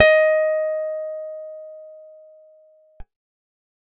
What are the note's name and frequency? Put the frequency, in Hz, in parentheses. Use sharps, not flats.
D#5 (622.3 Hz)